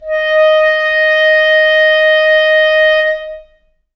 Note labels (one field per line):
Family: reed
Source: acoustic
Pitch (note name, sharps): D#5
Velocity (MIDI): 100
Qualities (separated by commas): long release, reverb